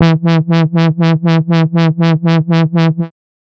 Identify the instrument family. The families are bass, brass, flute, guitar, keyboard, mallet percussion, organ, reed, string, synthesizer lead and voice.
bass